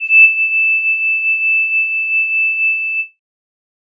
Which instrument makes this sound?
synthesizer flute